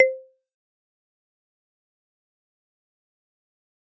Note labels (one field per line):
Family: mallet percussion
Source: acoustic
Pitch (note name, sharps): C5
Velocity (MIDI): 127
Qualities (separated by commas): fast decay, percussive